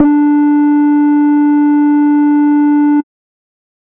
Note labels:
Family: bass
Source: synthesizer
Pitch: D4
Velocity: 100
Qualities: dark, distorted, tempo-synced

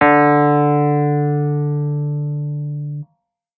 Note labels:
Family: keyboard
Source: electronic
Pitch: D3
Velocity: 127

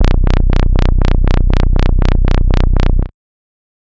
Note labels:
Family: bass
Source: synthesizer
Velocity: 75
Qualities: bright, distorted, tempo-synced

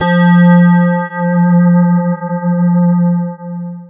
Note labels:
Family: guitar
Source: electronic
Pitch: F3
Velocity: 75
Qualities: long release, multiphonic, non-linear envelope

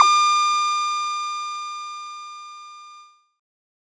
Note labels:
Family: bass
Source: synthesizer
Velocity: 50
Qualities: bright, distorted

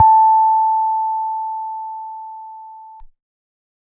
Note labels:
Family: keyboard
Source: electronic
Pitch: A5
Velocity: 25

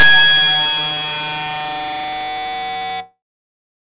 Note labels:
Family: bass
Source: synthesizer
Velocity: 100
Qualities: bright, distorted

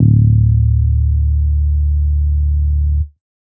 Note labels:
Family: bass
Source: synthesizer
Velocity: 127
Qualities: dark

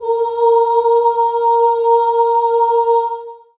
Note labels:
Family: voice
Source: acoustic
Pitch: A#4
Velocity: 75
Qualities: reverb

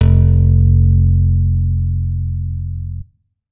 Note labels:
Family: guitar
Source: electronic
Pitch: F1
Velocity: 100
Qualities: reverb

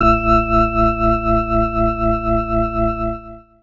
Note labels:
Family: organ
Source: electronic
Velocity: 75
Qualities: distorted

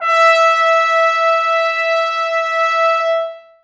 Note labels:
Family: brass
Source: acoustic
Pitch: E5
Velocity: 127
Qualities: bright, long release, reverb

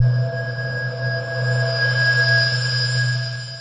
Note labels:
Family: mallet percussion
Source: electronic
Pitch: B2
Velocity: 25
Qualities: bright, long release, non-linear envelope

